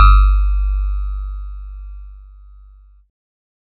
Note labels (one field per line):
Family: keyboard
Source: electronic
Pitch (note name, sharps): G1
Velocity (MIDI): 127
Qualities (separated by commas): bright, distorted